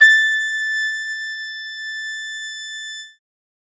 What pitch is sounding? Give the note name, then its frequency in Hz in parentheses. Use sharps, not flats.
A6 (1760 Hz)